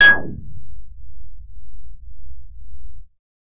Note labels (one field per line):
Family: bass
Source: synthesizer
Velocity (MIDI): 100